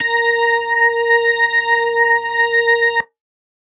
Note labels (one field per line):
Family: organ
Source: electronic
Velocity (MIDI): 127